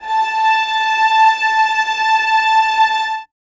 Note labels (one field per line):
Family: string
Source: acoustic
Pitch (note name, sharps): A5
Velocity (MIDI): 50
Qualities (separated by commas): reverb